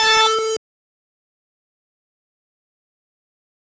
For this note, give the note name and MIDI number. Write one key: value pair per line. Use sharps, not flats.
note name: A4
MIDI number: 69